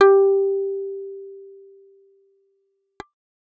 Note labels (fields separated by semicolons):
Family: bass; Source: synthesizer; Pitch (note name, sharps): G4; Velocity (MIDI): 127